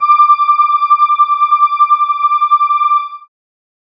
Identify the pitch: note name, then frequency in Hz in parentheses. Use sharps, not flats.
D6 (1175 Hz)